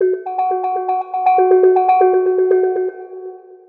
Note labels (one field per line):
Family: mallet percussion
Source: synthesizer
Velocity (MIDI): 25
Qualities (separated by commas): long release, multiphonic, percussive, tempo-synced